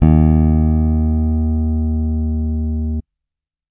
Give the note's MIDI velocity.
50